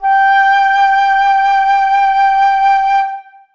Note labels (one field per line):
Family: flute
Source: acoustic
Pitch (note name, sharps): G5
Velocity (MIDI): 100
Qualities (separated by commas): reverb